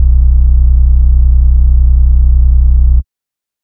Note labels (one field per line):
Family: bass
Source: synthesizer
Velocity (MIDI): 25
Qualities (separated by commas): dark, distorted